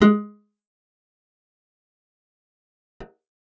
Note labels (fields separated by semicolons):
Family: guitar; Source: acoustic; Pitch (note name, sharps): G#3; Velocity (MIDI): 100; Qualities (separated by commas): fast decay, percussive, reverb